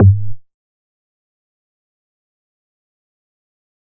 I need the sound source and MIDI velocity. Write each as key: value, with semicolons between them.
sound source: synthesizer; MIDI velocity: 25